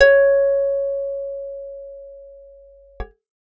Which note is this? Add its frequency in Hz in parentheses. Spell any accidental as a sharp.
C#5 (554.4 Hz)